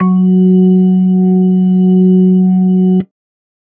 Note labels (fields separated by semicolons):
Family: organ; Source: electronic; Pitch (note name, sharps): F#3; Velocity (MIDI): 127